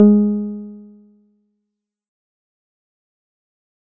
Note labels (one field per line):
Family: guitar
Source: synthesizer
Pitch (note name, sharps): G#3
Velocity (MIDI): 100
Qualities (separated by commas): dark, fast decay